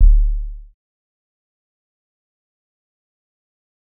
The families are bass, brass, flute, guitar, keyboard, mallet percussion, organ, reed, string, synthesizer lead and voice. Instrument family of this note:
bass